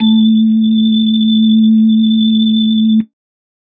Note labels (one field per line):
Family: organ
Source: electronic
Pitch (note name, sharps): A3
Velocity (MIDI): 100